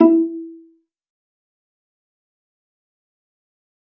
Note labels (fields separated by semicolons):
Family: string; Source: acoustic; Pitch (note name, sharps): E4; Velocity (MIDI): 25; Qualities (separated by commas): fast decay, percussive, reverb